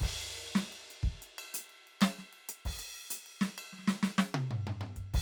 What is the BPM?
93 BPM